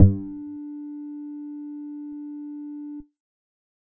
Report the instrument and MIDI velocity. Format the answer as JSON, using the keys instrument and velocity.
{"instrument": "synthesizer bass", "velocity": 25}